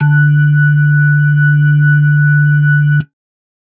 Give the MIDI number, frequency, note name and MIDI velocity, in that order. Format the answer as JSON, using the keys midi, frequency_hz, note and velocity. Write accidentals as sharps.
{"midi": 50, "frequency_hz": 146.8, "note": "D3", "velocity": 25}